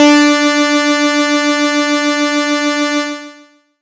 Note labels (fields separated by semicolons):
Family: bass; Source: synthesizer; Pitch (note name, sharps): D4; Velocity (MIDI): 100; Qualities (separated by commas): bright, distorted, long release